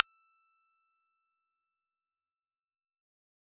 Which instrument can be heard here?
synthesizer bass